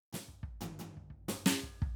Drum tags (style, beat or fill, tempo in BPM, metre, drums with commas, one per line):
Afro-Cuban bembé
fill
122 BPM
4/4
snare, high tom, floor tom, kick